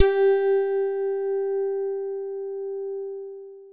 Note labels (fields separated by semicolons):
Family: guitar; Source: synthesizer; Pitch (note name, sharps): G4; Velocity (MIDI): 100; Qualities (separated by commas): bright, long release